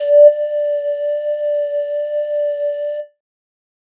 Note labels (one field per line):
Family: flute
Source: synthesizer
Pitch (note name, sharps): D5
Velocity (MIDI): 25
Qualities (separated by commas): distorted